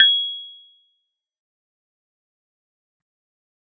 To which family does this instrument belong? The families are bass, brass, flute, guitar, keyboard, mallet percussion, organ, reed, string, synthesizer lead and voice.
keyboard